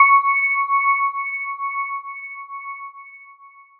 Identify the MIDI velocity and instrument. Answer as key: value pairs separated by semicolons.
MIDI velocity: 25; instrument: electronic mallet percussion instrument